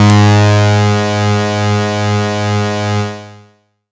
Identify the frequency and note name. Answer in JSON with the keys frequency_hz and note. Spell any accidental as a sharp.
{"frequency_hz": 103.8, "note": "G#2"}